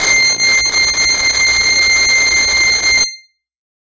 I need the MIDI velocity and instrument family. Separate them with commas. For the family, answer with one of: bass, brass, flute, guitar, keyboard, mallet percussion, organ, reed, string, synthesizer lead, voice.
100, guitar